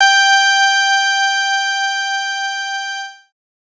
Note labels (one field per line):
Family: bass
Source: synthesizer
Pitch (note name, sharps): G5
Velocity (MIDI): 25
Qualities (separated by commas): bright, distorted